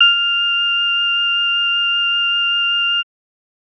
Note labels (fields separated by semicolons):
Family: organ; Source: electronic; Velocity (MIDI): 25; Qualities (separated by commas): bright, multiphonic